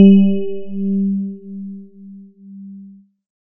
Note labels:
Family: keyboard; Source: electronic; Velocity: 75

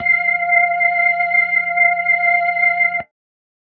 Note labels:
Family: organ; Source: electronic; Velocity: 50

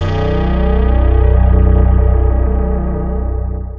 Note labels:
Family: guitar; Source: electronic; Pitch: B0; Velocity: 50; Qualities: long release, multiphonic, non-linear envelope

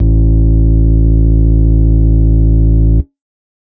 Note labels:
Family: organ; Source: electronic; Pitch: A1; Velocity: 75

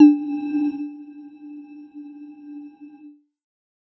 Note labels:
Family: mallet percussion; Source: electronic; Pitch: D4; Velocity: 100; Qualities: dark, non-linear envelope

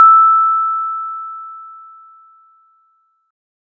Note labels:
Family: mallet percussion; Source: acoustic; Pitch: E6; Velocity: 25

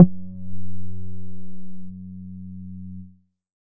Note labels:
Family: bass; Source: synthesizer; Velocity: 25; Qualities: distorted

